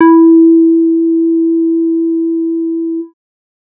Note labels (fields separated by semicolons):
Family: bass; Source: synthesizer; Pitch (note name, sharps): E4; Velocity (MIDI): 127